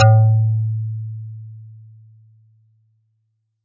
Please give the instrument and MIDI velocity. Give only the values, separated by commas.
acoustic mallet percussion instrument, 75